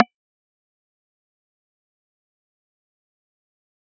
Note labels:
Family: mallet percussion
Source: acoustic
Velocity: 75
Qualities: fast decay, percussive

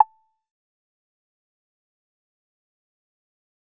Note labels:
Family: bass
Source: synthesizer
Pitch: A5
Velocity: 75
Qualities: fast decay, percussive

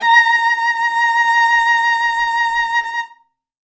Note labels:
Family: string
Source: acoustic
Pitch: A#5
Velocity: 127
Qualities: bright, reverb

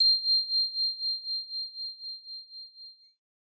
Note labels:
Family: keyboard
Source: electronic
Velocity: 75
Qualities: bright

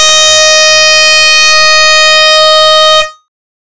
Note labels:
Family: bass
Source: synthesizer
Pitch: D#5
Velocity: 100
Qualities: bright, distorted

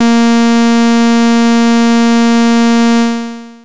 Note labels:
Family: bass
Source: synthesizer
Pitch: A#3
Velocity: 50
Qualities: bright, distorted, long release

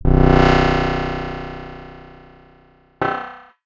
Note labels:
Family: guitar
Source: acoustic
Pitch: B0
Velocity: 75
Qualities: bright, distorted, long release

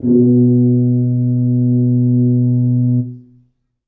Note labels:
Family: brass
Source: acoustic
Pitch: B2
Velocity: 50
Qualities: dark, reverb

